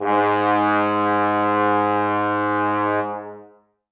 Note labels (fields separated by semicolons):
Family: brass; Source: acoustic; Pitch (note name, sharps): G#2; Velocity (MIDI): 100; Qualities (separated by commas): bright, long release, reverb